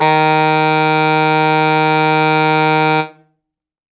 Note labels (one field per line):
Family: reed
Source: acoustic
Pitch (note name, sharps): D#3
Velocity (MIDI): 127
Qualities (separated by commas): reverb